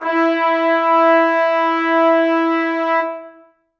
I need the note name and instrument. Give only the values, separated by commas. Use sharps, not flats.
E4, acoustic brass instrument